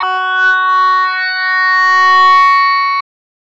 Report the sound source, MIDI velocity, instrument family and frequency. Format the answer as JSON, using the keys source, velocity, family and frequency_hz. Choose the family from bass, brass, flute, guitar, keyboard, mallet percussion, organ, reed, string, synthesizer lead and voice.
{"source": "synthesizer", "velocity": 100, "family": "voice", "frequency_hz": 370}